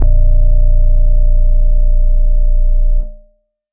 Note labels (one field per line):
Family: keyboard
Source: electronic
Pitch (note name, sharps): A#0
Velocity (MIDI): 75